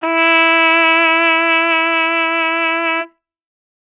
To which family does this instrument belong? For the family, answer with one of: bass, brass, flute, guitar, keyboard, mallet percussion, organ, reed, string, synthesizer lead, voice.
brass